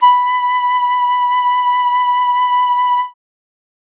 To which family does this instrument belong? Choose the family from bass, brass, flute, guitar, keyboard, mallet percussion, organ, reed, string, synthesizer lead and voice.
flute